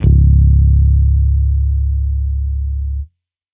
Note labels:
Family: bass; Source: electronic; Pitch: C#1; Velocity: 75

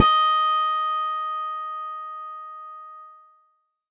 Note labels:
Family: keyboard; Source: electronic; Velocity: 50; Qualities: bright

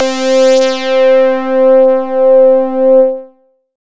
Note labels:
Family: bass; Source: synthesizer; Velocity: 100; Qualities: bright, distorted

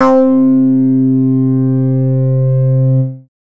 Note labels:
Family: bass; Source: synthesizer; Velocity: 75; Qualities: distorted

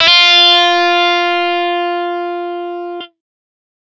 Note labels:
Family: guitar; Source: electronic; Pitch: F4; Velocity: 127; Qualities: bright, distorted

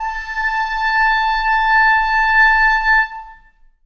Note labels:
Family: reed; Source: acoustic; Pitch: A5; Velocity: 50; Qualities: long release, reverb

